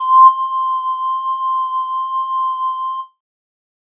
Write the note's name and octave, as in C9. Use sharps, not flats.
C6